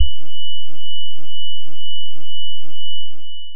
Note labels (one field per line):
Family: bass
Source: synthesizer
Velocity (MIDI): 25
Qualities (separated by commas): long release